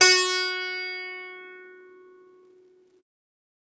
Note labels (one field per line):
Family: guitar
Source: acoustic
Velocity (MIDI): 50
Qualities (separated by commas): bright, multiphonic, reverb